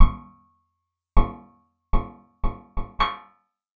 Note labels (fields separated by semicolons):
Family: guitar; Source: acoustic; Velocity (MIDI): 75; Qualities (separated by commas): percussive, reverb